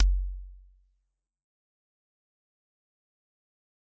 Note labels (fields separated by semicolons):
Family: mallet percussion; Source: acoustic; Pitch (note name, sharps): F#1; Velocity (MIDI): 100; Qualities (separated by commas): fast decay, percussive